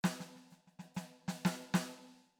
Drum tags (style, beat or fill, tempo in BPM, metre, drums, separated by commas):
jazz, fill, 125 BPM, 4/4, hi-hat pedal, snare